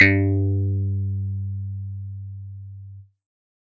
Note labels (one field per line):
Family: keyboard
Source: electronic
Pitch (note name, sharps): G2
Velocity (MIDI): 25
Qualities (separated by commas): distorted